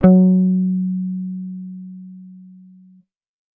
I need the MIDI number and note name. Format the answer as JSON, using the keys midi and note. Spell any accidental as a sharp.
{"midi": 54, "note": "F#3"}